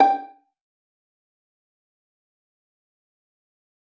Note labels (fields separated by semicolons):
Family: string; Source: acoustic; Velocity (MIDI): 50; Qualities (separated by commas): fast decay, percussive, reverb